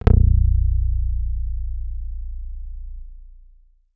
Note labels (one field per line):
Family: guitar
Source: electronic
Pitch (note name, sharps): A#0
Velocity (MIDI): 75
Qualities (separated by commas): long release